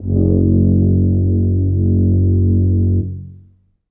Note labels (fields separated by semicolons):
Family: brass; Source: acoustic; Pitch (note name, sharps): F#1; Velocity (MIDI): 25; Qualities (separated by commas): dark, long release, reverb